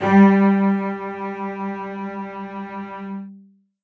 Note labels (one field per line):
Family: string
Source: acoustic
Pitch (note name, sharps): G3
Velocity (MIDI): 127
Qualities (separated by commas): reverb